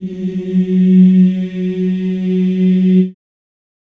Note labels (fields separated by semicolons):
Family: voice; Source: acoustic; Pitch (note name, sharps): F#3; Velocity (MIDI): 50; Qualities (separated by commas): reverb